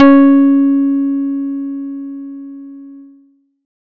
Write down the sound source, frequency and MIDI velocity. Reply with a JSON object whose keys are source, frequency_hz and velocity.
{"source": "acoustic", "frequency_hz": 277.2, "velocity": 25}